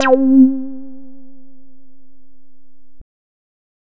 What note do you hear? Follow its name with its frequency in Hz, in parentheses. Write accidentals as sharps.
C4 (261.6 Hz)